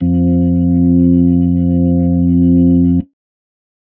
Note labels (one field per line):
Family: organ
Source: electronic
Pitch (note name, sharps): F2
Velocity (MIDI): 75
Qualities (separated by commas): dark